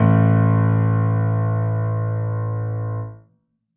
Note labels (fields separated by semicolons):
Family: keyboard; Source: acoustic; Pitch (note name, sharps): A1; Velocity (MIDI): 100